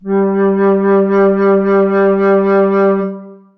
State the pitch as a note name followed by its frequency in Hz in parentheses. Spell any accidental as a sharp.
G3 (196 Hz)